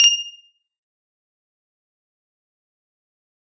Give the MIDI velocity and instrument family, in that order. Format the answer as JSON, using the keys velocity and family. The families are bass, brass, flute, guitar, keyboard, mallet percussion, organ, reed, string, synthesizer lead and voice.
{"velocity": 100, "family": "guitar"}